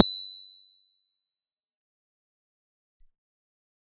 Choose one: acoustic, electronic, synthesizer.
electronic